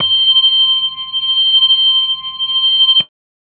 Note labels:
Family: keyboard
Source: electronic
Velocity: 100

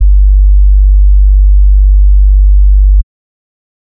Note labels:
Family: bass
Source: synthesizer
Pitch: G1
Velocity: 100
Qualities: dark

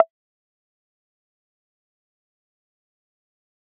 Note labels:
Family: guitar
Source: electronic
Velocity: 50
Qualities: fast decay, percussive

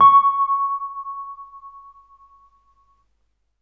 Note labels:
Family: keyboard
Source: electronic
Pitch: C#6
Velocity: 75

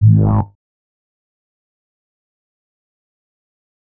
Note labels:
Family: bass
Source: synthesizer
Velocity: 75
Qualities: distorted, fast decay

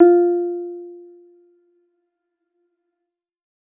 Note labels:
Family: keyboard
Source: electronic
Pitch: F4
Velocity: 75

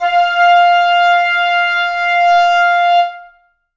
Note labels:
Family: reed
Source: acoustic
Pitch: F5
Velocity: 127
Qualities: reverb

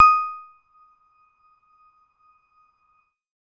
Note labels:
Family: keyboard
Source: electronic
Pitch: D#6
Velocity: 100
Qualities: percussive, reverb

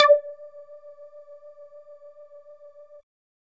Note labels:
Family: bass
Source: synthesizer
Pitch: D5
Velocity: 75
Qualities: percussive

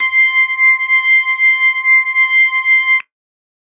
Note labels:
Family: organ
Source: electronic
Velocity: 25

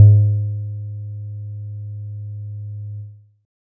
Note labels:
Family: guitar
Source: synthesizer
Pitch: G#2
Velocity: 25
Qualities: dark

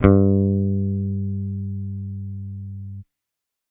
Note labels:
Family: bass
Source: electronic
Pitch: G2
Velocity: 50

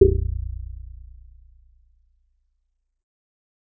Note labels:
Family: bass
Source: synthesizer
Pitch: A#0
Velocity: 100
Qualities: dark

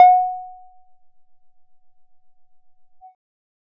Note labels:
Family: bass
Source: synthesizer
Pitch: F#5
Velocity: 50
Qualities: percussive

